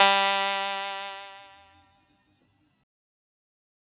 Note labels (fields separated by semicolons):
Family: keyboard; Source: synthesizer; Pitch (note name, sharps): G3; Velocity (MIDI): 75